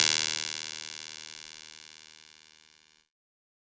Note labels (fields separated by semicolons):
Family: keyboard; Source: electronic; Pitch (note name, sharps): D#2; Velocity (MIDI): 75; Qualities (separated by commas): bright, distorted